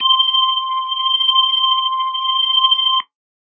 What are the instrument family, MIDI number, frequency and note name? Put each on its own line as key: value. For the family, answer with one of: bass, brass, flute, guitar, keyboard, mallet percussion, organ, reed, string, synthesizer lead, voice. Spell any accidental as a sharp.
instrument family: organ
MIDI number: 84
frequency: 1047 Hz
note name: C6